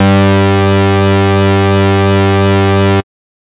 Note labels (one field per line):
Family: bass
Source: synthesizer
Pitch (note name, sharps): G2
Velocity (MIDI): 75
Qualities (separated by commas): bright, distorted